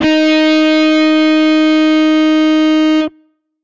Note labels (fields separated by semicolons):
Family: guitar; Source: electronic; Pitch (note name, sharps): D#4; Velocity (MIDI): 75; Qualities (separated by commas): bright, distorted